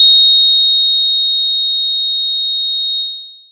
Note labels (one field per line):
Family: mallet percussion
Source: acoustic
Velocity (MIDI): 25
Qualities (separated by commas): bright, long release